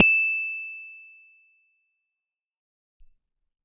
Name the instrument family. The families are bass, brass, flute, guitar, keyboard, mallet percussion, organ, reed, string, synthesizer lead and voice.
keyboard